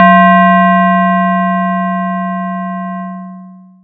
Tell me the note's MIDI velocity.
50